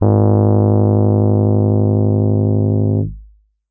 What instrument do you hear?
electronic keyboard